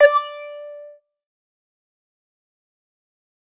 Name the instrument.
synthesizer bass